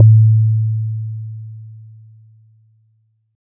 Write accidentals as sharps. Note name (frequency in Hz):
A2 (110 Hz)